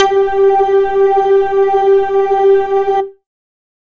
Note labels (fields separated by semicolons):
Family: bass; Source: synthesizer; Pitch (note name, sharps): G4; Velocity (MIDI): 75